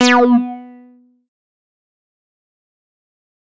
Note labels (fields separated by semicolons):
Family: bass; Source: synthesizer; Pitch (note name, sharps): B3; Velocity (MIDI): 127; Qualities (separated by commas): distorted, fast decay